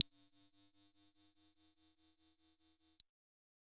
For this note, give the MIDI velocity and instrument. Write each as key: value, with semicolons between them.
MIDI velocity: 127; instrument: electronic organ